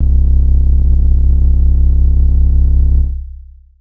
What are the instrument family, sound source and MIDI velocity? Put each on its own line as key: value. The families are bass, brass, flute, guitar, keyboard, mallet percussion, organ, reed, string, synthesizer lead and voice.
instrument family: keyboard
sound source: electronic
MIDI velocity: 25